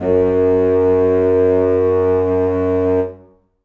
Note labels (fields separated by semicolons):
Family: reed; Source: acoustic; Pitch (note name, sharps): F#2; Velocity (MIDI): 100; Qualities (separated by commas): reverb